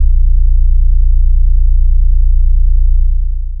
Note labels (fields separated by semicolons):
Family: bass; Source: synthesizer; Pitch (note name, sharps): A#0; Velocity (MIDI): 25; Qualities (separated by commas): long release